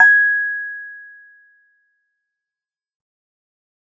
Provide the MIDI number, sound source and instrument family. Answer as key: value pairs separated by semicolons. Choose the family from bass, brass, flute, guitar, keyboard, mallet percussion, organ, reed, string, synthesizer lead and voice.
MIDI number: 92; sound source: electronic; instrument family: keyboard